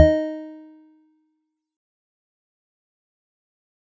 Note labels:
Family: mallet percussion; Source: acoustic; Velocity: 127; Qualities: fast decay, percussive

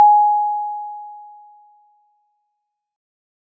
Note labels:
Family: mallet percussion; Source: acoustic; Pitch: G#5; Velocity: 75

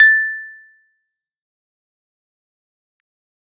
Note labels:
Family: keyboard; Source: electronic; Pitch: A6; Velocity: 127; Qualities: fast decay, percussive

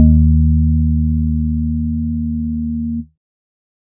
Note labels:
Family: organ; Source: electronic; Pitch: D#2; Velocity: 50; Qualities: dark

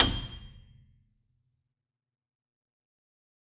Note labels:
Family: keyboard; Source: acoustic; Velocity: 127; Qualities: percussive, reverb

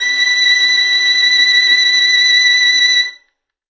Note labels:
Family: string; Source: acoustic; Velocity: 25; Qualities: bright

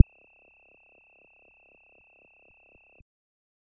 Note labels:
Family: bass; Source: synthesizer; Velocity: 25; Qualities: dark, percussive

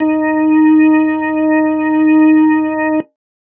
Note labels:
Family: organ; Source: electronic; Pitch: D#4; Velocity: 127

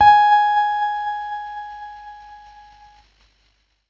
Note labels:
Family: keyboard; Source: electronic; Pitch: G#5; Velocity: 25; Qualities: distorted, tempo-synced

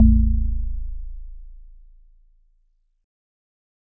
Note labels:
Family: organ; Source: electronic; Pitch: A0; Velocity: 25

